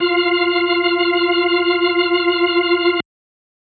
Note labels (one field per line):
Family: organ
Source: electronic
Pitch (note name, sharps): F4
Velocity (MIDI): 75